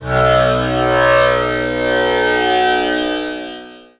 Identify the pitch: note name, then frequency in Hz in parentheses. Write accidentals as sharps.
B1 (61.74 Hz)